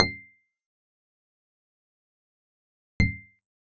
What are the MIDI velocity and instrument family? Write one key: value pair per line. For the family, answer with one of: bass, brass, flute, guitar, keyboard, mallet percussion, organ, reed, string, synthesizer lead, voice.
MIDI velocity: 127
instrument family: guitar